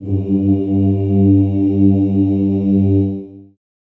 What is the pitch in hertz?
98 Hz